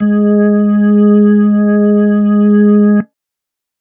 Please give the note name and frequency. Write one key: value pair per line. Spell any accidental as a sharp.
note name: G#3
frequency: 207.7 Hz